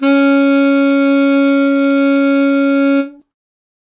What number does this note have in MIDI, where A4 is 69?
61